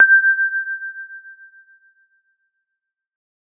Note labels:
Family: keyboard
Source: electronic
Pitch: G6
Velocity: 100

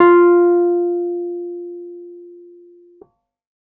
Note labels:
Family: keyboard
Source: electronic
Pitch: F4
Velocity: 75

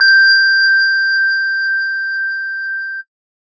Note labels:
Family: bass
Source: synthesizer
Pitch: G6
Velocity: 127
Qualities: distorted

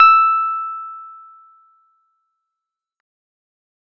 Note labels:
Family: keyboard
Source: electronic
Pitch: E6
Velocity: 100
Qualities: fast decay

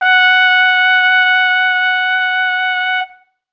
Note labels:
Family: brass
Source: acoustic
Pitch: F#5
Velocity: 75

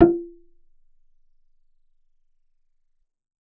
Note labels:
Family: bass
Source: synthesizer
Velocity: 50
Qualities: percussive, reverb

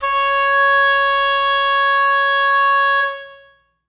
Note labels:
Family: reed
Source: acoustic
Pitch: C#5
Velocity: 127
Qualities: reverb

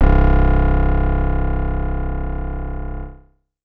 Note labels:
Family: keyboard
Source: synthesizer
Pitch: C1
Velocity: 100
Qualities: distorted

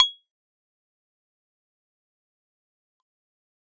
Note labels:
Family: keyboard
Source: electronic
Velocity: 50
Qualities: fast decay, percussive

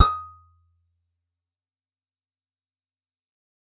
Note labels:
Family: guitar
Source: acoustic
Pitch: D#6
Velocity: 100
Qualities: fast decay, percussive

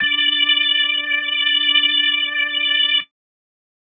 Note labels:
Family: organ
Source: electronic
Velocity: 50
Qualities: bright

